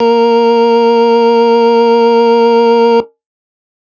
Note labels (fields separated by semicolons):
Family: organ; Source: electronic; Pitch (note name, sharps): A#3; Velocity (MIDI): 100